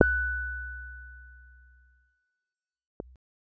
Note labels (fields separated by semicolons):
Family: keyboard; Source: electronic; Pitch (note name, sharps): F#6; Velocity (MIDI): 50; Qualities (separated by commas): dark, fast decay